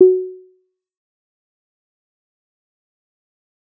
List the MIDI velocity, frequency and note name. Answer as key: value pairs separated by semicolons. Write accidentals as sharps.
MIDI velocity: 25; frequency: 370 Hz; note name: F#4